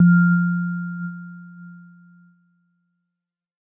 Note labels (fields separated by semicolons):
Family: keyboard; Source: electronic; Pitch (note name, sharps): F3; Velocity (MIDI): 25